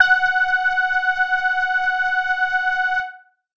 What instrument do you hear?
electronic keyboard